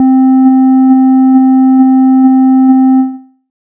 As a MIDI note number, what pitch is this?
60